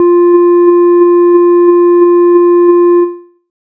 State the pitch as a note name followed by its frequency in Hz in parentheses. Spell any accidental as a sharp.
F4 (349.2 Hz)